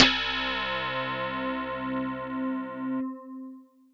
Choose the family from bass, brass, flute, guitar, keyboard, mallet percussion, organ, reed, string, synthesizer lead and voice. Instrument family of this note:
mallet percussion